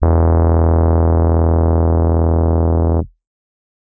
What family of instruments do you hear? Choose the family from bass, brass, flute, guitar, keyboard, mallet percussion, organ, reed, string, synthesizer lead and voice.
keyboard